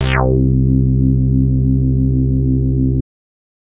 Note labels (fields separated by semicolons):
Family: bass; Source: synthesizer; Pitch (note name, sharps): C2; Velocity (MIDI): 25; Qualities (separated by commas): distorted